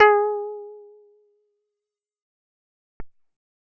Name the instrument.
synthesizer bass